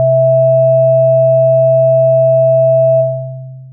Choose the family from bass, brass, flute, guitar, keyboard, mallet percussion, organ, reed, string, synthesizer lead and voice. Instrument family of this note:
synthesizer lead